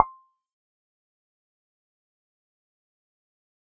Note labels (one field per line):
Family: bass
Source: synthesizer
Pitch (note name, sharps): C6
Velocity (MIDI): 100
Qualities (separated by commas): fast decay, percussive